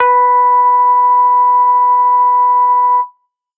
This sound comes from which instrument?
synthesizer bass